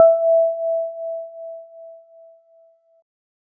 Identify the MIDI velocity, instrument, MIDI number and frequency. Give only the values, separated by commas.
25, electronic keyboard, 76, 659.3 Hz